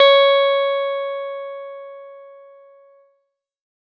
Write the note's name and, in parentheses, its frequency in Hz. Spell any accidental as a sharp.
C#5 (554.4 Hz)